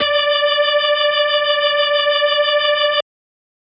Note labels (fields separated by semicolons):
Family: organ; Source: electronic; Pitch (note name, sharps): D5; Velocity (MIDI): 127